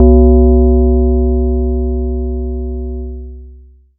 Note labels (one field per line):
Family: mallet percussion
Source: acoustic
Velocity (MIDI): 50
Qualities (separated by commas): distorted, long release